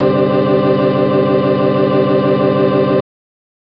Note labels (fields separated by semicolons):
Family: organ; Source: electronic; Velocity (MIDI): 127